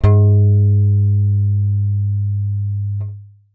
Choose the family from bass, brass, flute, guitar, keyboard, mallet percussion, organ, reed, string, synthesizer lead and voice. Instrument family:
bass